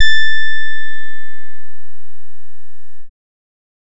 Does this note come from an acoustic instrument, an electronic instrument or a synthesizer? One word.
synthesizer